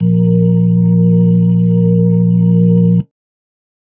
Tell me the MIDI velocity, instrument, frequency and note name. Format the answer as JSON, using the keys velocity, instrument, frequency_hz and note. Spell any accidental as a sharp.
{"velocity": 75, "instrument": "electronic organ", "frequency_hz": 58.27, "note": "A#1"}